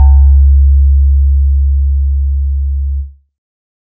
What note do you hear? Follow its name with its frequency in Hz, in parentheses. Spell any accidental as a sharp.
C#2 (69.3 Hz)